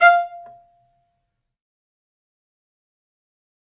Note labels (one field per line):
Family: string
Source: acoustic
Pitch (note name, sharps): F5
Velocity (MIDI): 25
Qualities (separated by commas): fast decay, percussive, reverb